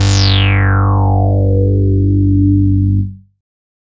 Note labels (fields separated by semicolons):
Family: bass; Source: synthesizer; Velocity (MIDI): 75; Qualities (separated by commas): bright, distorted, non-linear envelope